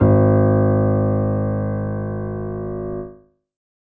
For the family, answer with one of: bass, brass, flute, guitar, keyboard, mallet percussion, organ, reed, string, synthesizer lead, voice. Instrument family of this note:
keyboard